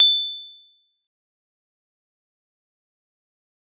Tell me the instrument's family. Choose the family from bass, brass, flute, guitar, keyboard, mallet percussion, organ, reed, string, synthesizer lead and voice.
guitar